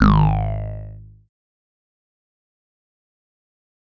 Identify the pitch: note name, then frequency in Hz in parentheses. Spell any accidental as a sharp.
G#1 (51.91 Hz)